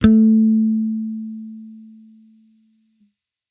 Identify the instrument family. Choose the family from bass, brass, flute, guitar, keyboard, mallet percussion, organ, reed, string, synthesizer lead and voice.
bass